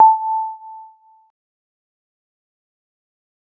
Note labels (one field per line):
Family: keyboard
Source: electronic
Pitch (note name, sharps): A5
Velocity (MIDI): 25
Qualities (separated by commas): fast decay